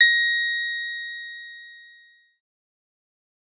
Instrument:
synthesizer bass